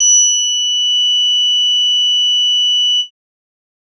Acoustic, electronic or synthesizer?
synthesizer